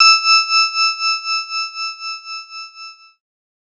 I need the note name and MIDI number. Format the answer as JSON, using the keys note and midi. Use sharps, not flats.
{"note": "E6", "midi": 88}